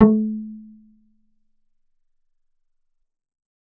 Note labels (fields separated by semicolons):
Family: bass; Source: synthesizer; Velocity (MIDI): 25; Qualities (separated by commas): dark, percussive, reverb